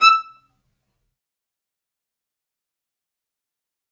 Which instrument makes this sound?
acoustic string instrument